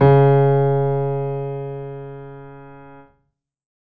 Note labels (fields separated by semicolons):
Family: keyboard; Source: acoustic; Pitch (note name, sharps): C#3; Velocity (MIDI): 75; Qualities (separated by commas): reverb